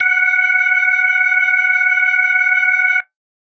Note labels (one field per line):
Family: organ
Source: electronic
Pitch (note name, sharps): F#5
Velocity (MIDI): 127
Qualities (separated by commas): bright